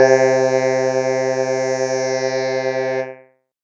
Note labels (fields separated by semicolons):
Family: keyboard; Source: electronic; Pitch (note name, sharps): C3; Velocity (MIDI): 100; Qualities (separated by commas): bright, distorted, multiphonic